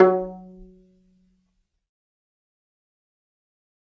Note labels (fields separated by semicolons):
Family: string; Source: acoustic; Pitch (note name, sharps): F#3; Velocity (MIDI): 100; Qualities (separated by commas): dark, fast decay, percussive, reverb